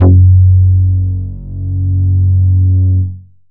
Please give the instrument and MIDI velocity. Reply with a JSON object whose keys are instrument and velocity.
{"instrument": "synthesizer bass", "velocity": 50}